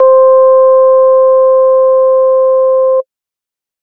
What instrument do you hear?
electronic organ